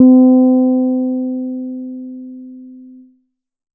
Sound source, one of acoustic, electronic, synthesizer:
synthesizer